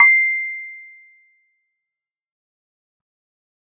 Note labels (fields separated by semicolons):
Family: keyboard; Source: electronic; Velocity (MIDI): 75; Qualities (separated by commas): fast decay